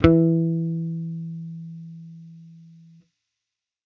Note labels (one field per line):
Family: bass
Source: electronic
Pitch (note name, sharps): E3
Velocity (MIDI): 50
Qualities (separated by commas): distorted